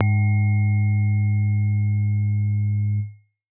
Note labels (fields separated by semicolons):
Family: keyboard; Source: acoustic; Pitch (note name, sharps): G#2; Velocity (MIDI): 75